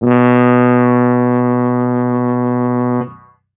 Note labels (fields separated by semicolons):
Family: brass; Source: acoustic; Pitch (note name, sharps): B2; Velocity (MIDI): 127